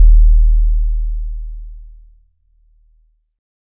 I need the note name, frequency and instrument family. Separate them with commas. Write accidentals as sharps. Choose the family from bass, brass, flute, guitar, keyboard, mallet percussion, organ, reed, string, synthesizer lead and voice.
D#1, 38.89 Hz, keyboard